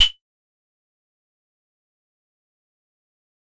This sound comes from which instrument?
acoustic keyboard